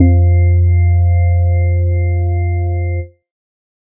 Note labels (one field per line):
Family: organ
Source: electronic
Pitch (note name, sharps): F2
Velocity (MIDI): 75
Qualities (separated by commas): dark